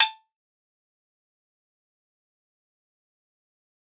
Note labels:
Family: guitar; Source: acoustic; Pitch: A5; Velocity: 127; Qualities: bright, fast decay, percussive

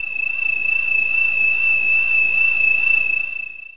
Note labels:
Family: voice; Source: synthesizer; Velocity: 127; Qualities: bright, distorted, long release

